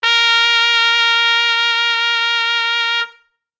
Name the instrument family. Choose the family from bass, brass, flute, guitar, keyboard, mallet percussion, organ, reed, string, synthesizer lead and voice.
brass